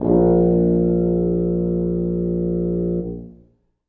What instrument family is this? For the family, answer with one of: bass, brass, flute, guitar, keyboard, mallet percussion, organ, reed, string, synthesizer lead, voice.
brass